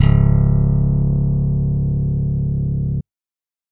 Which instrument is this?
electronic bass